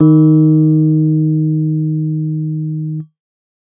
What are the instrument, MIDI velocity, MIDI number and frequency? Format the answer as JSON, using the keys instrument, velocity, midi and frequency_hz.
{"instrument": "electronic keyboard", "velocity": 50, "midi": 51, "frequency_hz": 155.6}